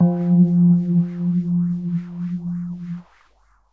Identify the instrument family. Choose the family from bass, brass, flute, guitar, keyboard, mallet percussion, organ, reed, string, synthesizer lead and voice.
keyboard